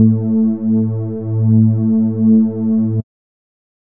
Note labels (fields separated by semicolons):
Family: bass; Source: synthesizer; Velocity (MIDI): 127; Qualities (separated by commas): dark